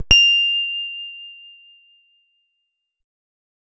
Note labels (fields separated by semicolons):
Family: guitar; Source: electronic; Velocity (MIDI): 127